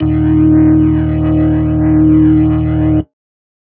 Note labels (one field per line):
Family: keyboard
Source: electronic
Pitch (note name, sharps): D#1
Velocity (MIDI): 50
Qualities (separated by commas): distorted